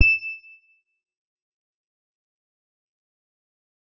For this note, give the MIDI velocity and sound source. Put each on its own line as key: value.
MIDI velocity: 25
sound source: electronic